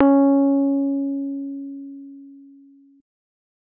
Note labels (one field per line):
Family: keyboard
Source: electronic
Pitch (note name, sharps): C#4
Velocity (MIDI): 100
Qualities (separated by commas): dark